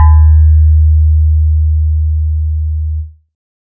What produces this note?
synthesizer lead